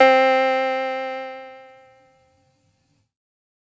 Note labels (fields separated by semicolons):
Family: keyboard; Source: electronic; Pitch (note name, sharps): C4; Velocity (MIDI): 50; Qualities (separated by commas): distorted